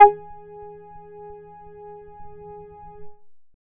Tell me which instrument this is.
synthesizer bass